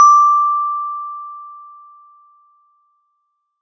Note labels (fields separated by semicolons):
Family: mallet percussion; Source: acoustic; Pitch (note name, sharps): D6; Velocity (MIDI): 50